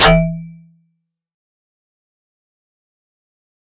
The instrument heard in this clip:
electronic mallet percussion instrument